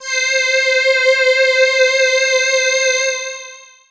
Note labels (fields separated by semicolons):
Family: voice; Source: synthesizer; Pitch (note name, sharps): C5; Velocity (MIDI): 25; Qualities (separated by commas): bright, distorted, long release